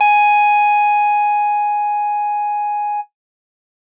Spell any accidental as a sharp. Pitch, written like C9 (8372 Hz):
G#5 (830.6 Hz)